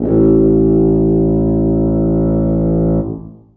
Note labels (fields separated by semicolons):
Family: brass; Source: acoustic; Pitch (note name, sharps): A1; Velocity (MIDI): 127; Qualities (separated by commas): dark, long release, reverb